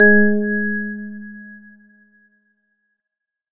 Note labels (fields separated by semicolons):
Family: organ; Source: electronic; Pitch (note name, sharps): G#3; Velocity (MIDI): 75